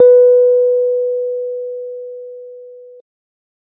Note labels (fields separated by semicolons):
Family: keyboard; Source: electronic; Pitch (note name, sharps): B4; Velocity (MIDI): 100